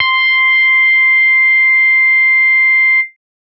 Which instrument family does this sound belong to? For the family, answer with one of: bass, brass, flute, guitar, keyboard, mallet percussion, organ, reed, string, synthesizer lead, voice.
bass